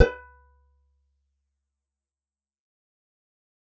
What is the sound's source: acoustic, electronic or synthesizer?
acoustic